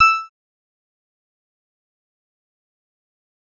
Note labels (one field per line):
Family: bass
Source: synthesizer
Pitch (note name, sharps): E6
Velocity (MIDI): 25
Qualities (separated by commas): bright, distorted, fast decay, percussive